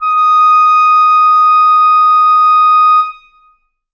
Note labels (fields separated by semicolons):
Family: reed; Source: acoustic; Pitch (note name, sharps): D#6; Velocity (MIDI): 100; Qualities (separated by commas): reverb